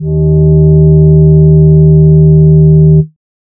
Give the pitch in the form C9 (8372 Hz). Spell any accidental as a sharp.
D#2 (77.78 Hz)